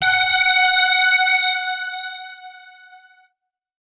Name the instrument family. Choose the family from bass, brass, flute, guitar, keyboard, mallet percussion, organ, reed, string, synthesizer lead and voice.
guitar